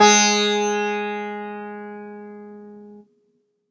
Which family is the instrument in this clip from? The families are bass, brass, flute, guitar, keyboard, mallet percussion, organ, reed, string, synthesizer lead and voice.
guitar